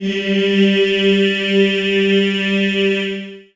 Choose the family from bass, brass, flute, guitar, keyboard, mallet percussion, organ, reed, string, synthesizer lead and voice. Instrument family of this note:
voice